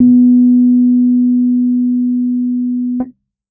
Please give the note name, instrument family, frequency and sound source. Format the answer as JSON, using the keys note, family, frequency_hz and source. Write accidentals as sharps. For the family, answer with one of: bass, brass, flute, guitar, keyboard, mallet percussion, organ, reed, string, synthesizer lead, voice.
{"note": "B3", "family": "keyboard", "frequency_hz": 246.9, "source": "electronic"}